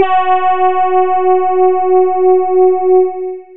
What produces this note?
synthesizer voice